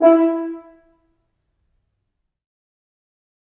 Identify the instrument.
acoustic brass instrument